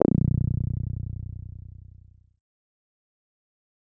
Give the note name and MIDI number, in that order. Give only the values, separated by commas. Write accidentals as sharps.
B0, 23